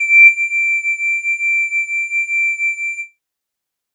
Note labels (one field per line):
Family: flute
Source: synthesizer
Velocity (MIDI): 50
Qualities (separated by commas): distorted